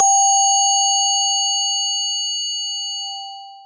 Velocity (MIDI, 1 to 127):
100